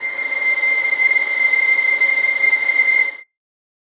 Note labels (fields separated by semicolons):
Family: string; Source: acoustic; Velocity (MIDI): 50; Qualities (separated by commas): reverb